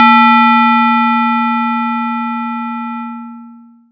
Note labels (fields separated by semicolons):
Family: mallet percussion; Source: acoustic; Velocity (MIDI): 50; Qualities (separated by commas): distorted, long release